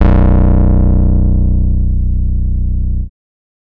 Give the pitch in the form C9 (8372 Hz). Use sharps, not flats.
B0 (30.87 Hz)